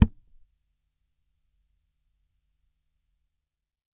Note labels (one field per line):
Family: bass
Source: electronic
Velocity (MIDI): 25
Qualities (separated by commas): percussive